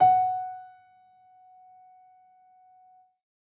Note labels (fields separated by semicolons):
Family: keyboard; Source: acoustic; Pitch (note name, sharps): F#5; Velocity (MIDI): 25